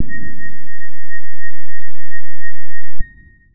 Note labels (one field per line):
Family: guitar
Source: electronic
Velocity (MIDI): 127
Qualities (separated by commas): dark, distorted